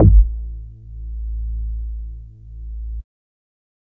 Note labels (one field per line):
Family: bass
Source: synthesizer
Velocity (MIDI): 50